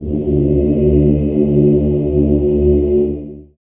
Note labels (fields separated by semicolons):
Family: voice; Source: acoustic; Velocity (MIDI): 25; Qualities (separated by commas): dark, long release, reverb